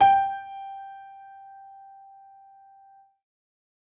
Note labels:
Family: keyboard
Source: acoustic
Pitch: G5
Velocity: 127

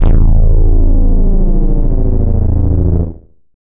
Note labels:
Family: bass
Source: synthesizer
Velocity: 75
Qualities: distorted

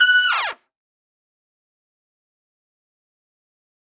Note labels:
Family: brass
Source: acoustic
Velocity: 50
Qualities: fast decay, reverb

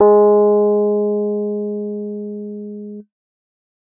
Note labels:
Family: keyboard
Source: electronic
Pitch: G#3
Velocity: 100

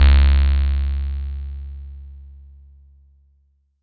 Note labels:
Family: bass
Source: synthesizer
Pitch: C#2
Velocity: 50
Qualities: bright, distorted

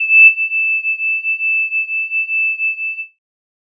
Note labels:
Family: flute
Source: synthesizer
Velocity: 50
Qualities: bright, distorted

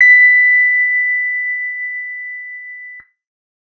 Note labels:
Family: guitar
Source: electronic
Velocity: 75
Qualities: reverb

